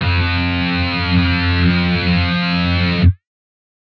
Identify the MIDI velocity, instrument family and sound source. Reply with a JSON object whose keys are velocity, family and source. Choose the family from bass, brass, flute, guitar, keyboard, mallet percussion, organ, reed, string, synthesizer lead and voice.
{"velocity": 100, "family": "guitar", "source": "synthesizer"}